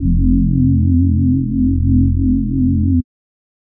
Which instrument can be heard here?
synthesizer voice